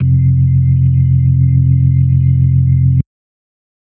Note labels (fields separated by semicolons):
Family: organ; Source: electronic; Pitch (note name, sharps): F1; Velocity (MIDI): 100; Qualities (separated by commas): dark